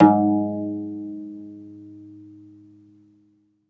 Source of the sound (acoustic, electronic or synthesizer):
acoustic